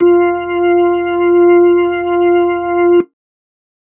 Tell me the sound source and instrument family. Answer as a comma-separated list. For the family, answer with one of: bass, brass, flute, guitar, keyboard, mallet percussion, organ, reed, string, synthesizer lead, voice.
electronic, organ